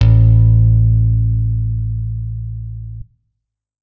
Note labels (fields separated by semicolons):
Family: guitar; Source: electronic; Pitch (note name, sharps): A1; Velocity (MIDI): 75; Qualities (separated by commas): reverb